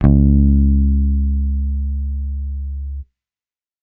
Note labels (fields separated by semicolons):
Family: bass; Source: electronic; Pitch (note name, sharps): C#2; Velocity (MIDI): 75